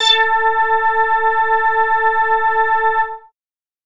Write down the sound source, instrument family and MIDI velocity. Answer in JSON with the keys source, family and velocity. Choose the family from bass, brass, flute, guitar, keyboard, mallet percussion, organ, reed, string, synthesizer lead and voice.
{"source": "synthesizer", "family": "bass", "velocity": 50}